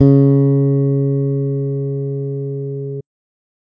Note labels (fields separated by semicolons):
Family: bass; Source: electronic; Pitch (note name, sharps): C#3; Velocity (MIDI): 75